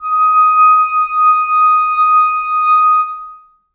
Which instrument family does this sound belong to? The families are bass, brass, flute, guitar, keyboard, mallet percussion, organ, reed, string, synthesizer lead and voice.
reed